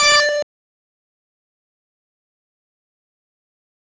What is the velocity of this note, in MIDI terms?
100